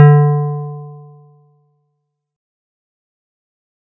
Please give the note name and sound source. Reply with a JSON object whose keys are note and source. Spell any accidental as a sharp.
{"note": "D3", "source": "electronic"}